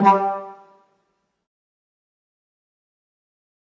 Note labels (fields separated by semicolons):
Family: flute; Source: acoustic; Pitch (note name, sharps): G3; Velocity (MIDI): 127; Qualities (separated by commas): fast decay, percussive, reverb